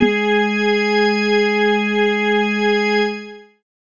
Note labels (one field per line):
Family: organ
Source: electronic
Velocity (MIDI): 25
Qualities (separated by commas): long release, reverb